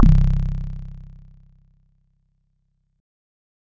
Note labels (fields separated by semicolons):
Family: bass; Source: synthesizer; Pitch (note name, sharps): C1; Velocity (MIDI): 100; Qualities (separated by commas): bright, distorted